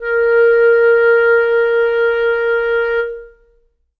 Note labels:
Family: reed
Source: acoustic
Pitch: A#4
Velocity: 75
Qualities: reverb

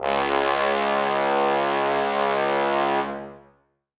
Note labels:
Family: brass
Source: acoustic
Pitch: C#2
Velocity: 127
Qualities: bright, reverb

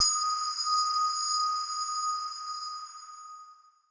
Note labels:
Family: mallet percussion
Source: electronic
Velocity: 127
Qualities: bright, non-linear envelope

